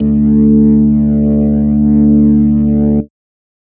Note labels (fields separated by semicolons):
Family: organ; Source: electronic; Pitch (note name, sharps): D2; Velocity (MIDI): 50; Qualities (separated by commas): distorted